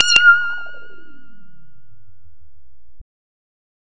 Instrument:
synthesizer bass